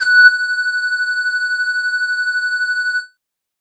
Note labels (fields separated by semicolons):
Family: flute; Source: synthesizer; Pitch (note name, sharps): F#6; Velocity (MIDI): 50; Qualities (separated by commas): distorted